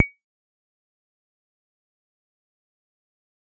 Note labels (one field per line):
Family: bass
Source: synthesizer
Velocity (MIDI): 50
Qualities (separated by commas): fast decay, percussive